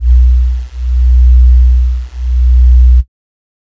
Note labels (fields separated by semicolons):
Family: flute; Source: synthesizer; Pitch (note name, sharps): B1; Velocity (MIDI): 50; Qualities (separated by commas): dark